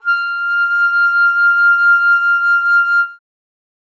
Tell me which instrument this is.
acoustic flute